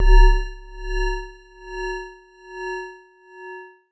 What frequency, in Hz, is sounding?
34.65 Hz